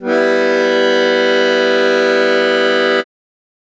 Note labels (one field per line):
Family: keyboard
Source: acoustic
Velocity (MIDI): 100